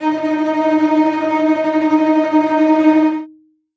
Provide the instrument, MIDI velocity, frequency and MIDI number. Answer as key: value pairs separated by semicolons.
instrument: acoustic string instrument; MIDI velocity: 50; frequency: 311.1 Hz; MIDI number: 63